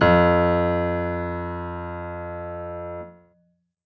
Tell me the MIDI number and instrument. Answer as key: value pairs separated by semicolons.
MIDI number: 41; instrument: acoustic keyboard